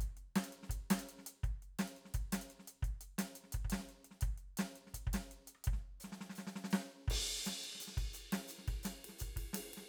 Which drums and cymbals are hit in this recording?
ride, ride bell, closed hi-hat, hi-hat pedal, snare, cross-stick and kick